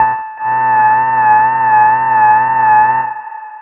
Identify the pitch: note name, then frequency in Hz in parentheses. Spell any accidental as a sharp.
A5 (880 Hz)